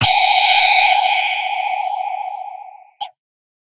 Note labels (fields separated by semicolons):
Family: guitar; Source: electronic; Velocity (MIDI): 100; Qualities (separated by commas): bright, distorted